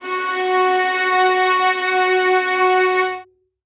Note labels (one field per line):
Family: string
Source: acoustic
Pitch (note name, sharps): F#4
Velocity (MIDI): 25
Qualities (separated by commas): reverb